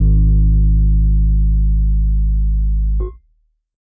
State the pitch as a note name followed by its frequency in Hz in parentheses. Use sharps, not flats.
G#1 (51.91 Hz)